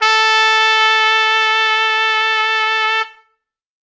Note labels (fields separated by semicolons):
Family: brass; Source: acoustic; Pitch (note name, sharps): A4; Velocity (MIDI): 100; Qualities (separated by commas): bright